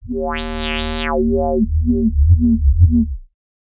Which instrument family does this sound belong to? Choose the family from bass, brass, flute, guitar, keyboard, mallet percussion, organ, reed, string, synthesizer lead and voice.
bass